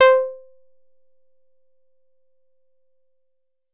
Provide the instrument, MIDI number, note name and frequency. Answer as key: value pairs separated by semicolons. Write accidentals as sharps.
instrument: synthesizer guitar; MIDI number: 72; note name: C5; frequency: 523.3 Hz